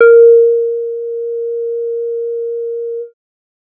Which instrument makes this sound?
synthesizer bass